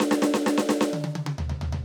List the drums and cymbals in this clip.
snare, high tom and floor tom